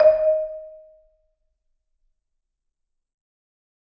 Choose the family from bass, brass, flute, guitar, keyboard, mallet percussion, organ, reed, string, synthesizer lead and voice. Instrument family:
mallet percussion